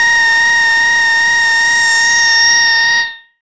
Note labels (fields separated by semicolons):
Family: bass; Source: synthesizer; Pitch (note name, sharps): A#5; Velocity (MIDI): 75; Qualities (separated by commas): bright, distorted, non-linear envelope